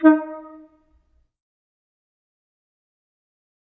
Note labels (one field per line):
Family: flute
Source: acoustic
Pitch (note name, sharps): D#4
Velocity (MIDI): 50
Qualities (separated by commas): fast decay, percussive, reverb